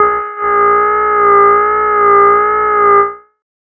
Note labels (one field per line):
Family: bass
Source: synthesizer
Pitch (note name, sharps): G#4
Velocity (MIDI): 50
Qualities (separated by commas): distorted, tempo-synced